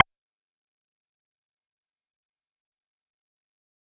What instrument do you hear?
synthesizer bass